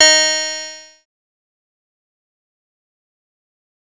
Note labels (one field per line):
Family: bass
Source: synthesizer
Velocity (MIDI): 100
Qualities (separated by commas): bright, distorted, fast decay